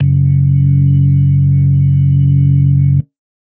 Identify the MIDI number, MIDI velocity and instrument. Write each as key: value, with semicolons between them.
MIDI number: 30; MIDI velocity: 100; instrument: electronic organ